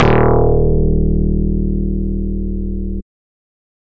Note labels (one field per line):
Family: bass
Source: synthesizer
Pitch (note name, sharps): D#1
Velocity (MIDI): 100